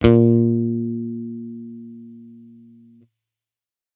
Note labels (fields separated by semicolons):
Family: bass; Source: electronic; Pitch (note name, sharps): A#2; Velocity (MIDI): 127